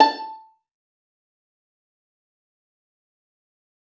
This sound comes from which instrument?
acoustic string instrument